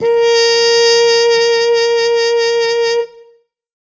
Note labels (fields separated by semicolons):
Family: brass; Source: acoustic; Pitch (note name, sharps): A#4; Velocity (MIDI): 50